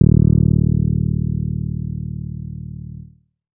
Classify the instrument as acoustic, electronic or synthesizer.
synthesizer